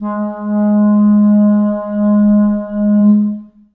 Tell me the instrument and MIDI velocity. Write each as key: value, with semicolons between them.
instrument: acoustic reed instrument; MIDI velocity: 50